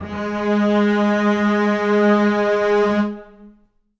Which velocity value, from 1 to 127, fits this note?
100